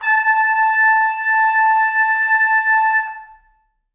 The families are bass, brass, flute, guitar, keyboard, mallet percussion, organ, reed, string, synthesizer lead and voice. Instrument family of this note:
brass